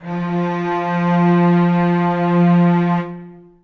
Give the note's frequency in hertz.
174.6 Hz